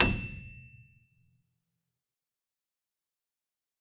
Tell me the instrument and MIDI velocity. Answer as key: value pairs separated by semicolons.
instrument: acoustic keyboard; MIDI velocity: 75